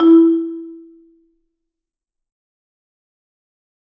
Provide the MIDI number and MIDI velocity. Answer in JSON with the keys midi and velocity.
{"midi": 64, "velocity": 100}